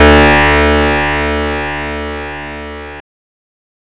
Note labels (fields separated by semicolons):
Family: guitar; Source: synthesizer; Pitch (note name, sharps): D2; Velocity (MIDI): 25; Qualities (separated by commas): bright, distorted